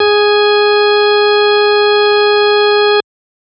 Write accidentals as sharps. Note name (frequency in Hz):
G#4 (415.3 Hz)